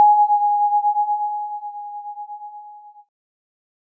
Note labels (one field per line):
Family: keyboard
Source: electronic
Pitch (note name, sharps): G#5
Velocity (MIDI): 25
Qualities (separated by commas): multiphonic